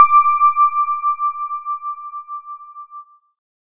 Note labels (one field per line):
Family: keyboard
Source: electronic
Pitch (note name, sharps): D6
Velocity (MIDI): 25